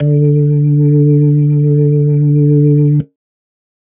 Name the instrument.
electronic organ